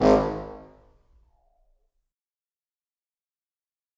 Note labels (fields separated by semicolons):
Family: reed; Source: acoustic; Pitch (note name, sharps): G#1; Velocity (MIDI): 100; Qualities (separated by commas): fast decay, percussive, reverb